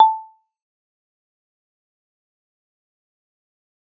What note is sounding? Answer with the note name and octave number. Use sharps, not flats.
A5